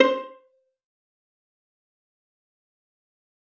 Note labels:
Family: string; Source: acoustic; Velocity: 25; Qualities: fast decay, percussive, reverb

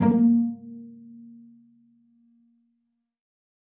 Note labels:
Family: string; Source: acoustic; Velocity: 100; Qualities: dark, reverb

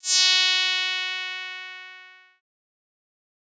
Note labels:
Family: bass; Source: synthesizer; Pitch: F#4; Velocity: 127; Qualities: bright, distorted, fast decay

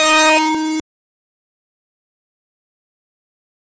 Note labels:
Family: bass; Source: synthesizer; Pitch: D#4; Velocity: 75; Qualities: bright, distorted, fast decay

